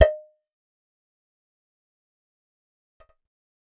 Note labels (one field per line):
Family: bass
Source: synthesizer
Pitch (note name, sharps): D#5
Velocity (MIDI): 127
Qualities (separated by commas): fast decay, percussive